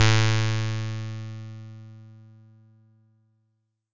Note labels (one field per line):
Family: bass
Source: synthesizer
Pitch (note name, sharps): A2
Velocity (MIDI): 75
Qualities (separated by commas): bright, distorted